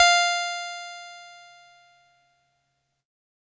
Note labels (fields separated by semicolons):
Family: keyboard; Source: electronic; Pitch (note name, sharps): F5; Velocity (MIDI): 25; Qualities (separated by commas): bright, distorted